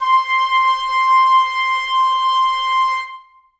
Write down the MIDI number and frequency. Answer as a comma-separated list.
84, 1047 Hz